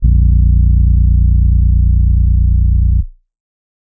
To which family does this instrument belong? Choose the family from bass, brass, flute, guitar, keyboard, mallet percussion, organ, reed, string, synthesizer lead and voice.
keyboard